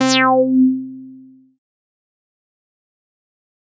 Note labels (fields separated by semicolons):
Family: bass; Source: synthesizer; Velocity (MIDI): 100; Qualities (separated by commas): bright, distorted, fast decay